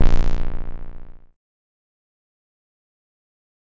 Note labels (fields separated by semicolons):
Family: bass; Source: synthesizer; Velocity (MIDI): 50; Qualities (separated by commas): bright, distorted, fast decay